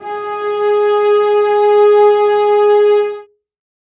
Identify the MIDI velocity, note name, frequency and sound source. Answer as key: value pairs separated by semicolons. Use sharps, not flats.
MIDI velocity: 50; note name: G#4; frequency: 415.3 Hz; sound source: acoustic